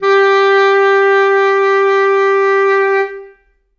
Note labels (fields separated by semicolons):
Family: reed; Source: acoustic; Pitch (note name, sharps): G4; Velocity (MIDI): 100; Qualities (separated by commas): reverb